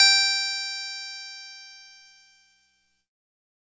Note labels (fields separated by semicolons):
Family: keyboard; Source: electronic; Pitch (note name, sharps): G5; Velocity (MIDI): 127; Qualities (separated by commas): bright, distorted